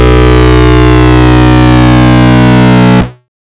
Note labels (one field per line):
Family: bass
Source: synthesizer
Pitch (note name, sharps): B1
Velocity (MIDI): 75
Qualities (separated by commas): bright, distorted